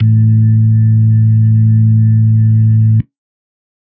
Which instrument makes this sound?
electronic organ